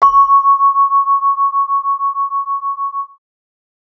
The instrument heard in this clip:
acoustic mallet percussion instrument